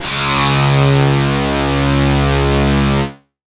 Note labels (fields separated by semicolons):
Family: guitar; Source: electronic; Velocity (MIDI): 25